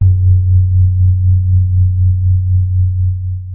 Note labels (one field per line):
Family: keyboard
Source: electronic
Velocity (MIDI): 100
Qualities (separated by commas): dark, long release, reverb